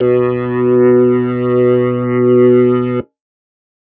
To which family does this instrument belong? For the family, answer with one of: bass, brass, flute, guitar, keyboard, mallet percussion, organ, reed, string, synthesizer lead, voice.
organ